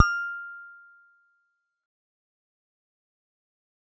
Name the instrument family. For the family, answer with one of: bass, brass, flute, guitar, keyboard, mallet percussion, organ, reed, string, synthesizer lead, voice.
guitar